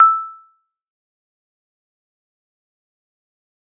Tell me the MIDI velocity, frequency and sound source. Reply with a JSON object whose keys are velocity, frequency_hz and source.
{"velocity": 75, "frequency_hz": 1319, "source": "acoustic"}